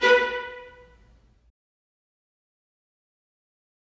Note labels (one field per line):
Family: string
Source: acoustic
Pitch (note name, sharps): B4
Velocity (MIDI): 50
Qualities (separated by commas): fast decay, percussive, reverb